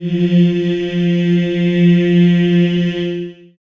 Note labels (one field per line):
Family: voice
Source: acoustic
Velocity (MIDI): 50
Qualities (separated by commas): long release, reverb